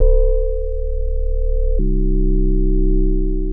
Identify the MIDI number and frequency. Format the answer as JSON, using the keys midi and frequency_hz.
{"midi": 24, "frequency_hz": 32.7}